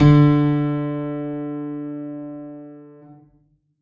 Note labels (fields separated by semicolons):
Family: keyboard; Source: acoustic; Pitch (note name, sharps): D3; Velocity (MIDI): 127; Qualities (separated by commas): reverb